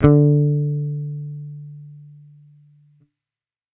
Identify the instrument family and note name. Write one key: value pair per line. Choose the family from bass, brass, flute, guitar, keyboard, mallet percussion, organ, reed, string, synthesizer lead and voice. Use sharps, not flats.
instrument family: bass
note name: D3